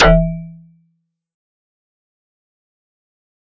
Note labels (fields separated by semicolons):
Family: mallet percussion; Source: electronic; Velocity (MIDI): 100; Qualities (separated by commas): fast decay, percussive